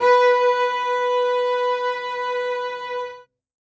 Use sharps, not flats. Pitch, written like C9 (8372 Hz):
B4 (493.9 Hz)